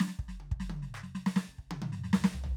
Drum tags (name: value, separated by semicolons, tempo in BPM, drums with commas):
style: New Orleans funk; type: fill; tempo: 93 BPM; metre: 4/4; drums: closed hi-hat, percussion, snare, high tom, floor tom, kick